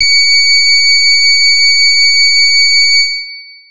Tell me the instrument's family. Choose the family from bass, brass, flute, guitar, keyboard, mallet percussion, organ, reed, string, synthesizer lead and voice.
keyboard